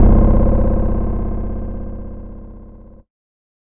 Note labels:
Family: guitar; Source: electronic; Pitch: C0; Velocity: 50; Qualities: bright, distorted

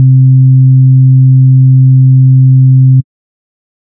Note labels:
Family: bass; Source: synthesizer; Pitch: C3; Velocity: 127; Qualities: dark

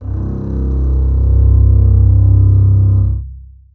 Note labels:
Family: string; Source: acoustic; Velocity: 100; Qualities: long release, reverb

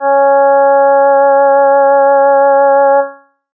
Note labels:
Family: reed; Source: synthesizer; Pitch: C#4; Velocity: 127

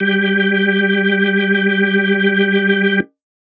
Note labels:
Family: organ; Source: electronic; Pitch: G3; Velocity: 75; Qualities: reverb

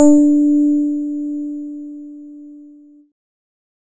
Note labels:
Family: keyboard; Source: electronic; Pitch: D4; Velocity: 100; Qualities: distorted

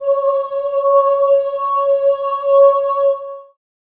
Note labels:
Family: voice; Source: acoustic; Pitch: C#5; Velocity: 25; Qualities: long release, reverb

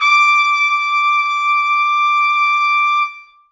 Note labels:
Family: brass; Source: acoustic; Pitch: D6; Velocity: 127; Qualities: reverb

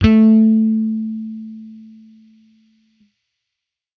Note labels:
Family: bass; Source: electronic; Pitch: A3; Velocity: 75; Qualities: distorted

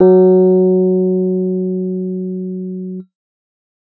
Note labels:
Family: keyboard; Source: electronic; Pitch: F#3; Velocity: 75

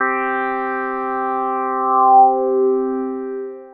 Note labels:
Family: synthesizer lead; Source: synthesizer; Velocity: 127; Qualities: long release

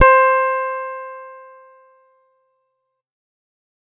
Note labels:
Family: guitar; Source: electronic; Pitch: C5; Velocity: 50

